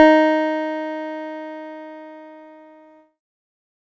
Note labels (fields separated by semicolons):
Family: keyboard; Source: electronic; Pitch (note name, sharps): D#4; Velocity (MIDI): 100; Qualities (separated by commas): distorted